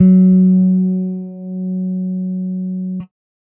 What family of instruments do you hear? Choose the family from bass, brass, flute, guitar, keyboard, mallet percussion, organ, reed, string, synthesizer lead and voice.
bass